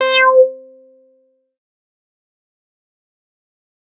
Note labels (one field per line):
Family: bass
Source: synthesizer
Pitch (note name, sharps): C5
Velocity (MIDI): 100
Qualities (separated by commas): bright, distorted, fast decay